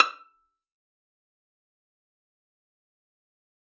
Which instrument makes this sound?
acoustic string instrument